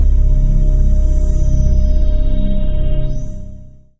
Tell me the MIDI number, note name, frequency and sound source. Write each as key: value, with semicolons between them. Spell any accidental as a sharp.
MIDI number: 12; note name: C0; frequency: 16.35 Hz; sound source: synthesizer